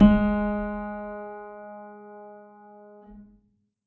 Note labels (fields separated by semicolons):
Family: keyboard; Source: acoustic; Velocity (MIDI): 100; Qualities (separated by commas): reverb